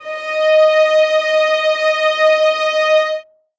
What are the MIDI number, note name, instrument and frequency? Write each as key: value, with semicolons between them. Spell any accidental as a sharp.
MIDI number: 75; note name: D#5; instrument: acoustic string instrument; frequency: 622.3 Hz